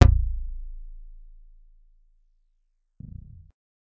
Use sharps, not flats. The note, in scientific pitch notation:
A0